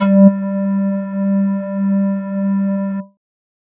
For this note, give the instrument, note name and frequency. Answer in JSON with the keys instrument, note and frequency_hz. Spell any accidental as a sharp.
{"instrument": "synthesizer flute", "note": "G3", "frequency_hz": 196}